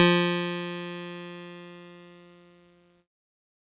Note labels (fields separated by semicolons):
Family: keyboard; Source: electronic; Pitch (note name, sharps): F3; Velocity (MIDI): 50; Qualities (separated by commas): bright, distorted